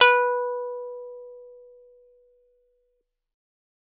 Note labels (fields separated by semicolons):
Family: guitar; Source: acoustic; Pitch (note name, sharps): B4; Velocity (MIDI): 100